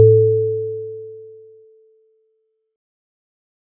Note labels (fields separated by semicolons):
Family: mallet percussion; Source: acoustic; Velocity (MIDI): 25